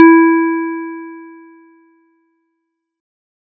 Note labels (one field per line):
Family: keyboard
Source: electronic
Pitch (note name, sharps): E4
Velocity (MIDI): 127